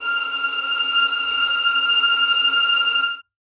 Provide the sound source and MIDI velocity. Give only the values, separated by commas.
acoustic, 75